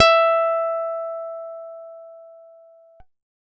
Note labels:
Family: guitar; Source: acoustic; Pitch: E5; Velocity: 75

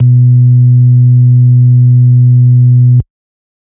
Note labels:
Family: organ; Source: electronic; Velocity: 75; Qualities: dark

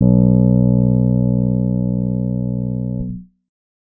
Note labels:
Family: guitar; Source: electronic; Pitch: B1; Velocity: 25; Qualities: reverb

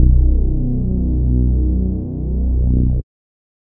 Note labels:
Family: bass; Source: synthesizer; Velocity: 25; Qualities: dark

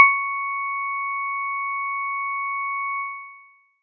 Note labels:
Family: mallet percussion; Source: acoustic; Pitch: C#6; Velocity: 75

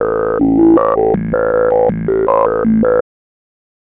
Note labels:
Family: bass; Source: synthesizer; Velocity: 127; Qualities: tempo-synced

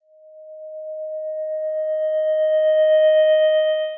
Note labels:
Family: guitar; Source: electronic; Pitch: D#5; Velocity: 127; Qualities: dark, long release

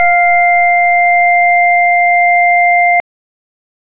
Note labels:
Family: organ; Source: electronic; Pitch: F5; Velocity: 25

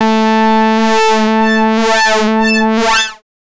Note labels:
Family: bass; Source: synthesizer; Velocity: 127; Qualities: distorted, non-linear envelope

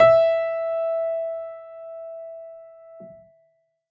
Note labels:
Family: keyboard; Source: acoustic; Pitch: E5; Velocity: 50

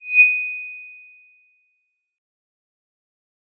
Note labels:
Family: mallet percussion; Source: electronic; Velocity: 100; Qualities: bright, fast decay

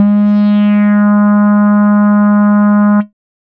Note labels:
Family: bass; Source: synthesizer; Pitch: G#3; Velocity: 127; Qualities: distorted

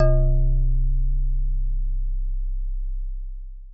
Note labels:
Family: mallet percussion; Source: acoustic; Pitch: C1; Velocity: 75; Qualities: long release

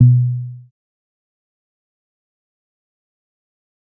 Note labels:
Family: bass; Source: synthesizer; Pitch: B2; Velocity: 127; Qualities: dark, fast decay, percussive

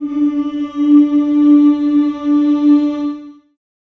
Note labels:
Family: voice; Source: acoustic; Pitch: D4; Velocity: 100; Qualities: dark, reverb

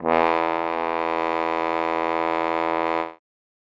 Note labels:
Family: brass; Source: acoustic; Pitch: E2; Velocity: 100; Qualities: bright

